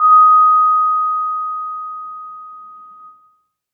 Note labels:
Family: mallet percussion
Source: acoustic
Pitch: D#6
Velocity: 25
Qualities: reverb

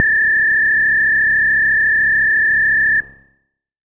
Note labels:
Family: bass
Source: synthesizer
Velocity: 50

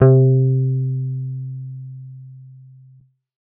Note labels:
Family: bass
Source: synthesizer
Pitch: C3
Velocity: 100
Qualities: dark

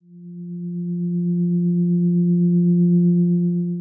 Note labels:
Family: guitar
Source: electronic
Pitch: F3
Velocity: 75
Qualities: dark, long release

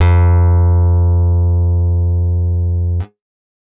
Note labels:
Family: guitar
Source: acoustic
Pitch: F2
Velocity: 127

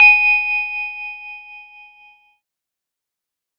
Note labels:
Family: keyboard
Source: electronic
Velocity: 100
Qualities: fast decay, reverb

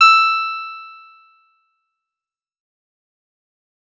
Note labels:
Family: guitar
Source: electronic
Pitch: E6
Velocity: 127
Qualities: bright, fast decay

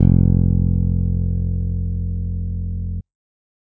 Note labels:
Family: bass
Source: electronic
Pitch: F1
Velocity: 127

